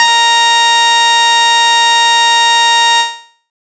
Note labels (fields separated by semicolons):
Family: bass; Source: synthesizer; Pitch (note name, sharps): A#5; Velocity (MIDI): 75; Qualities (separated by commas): bright, distorted